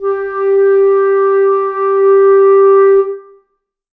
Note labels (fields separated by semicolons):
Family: reed; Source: acoustic; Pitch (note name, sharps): G4; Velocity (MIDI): 75; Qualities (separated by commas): reverb